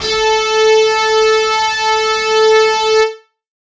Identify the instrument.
electronic guitar